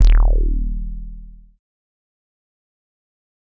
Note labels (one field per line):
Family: bass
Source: synthesizer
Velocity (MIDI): 75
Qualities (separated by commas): distorted, fast decay